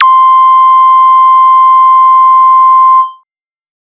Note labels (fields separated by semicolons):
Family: bass; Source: synthesizer; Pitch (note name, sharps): C6; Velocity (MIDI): 127; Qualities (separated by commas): distorted